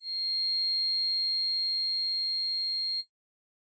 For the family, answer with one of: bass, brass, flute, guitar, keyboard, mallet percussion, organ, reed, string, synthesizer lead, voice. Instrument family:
voice